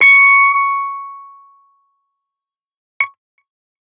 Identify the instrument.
electronic guitar